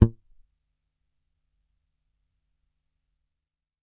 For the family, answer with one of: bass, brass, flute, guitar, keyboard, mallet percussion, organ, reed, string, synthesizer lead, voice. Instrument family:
bass